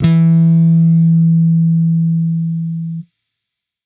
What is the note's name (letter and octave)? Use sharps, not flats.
E3